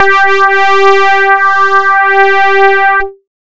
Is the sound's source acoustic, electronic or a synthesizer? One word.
synthesizer